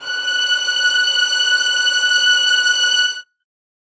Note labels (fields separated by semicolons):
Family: string; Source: acoustic; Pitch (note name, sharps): F#6; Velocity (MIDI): 50; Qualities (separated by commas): reverb